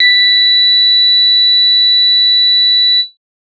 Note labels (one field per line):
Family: bass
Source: synthesizer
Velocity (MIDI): 50